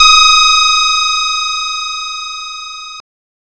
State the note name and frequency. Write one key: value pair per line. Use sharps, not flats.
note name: D#6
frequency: 1245 Hz